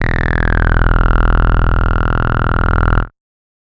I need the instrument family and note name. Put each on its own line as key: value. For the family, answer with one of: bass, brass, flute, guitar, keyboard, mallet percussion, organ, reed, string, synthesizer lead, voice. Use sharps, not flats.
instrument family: bass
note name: E0